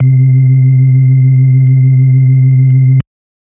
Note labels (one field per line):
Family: organ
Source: electronic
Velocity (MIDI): 127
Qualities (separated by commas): dark